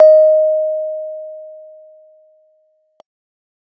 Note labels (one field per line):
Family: keyboard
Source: electronic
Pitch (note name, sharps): D#5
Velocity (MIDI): 50